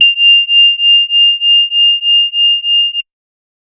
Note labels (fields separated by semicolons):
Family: organ; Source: electronic; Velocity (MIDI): 127; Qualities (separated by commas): bright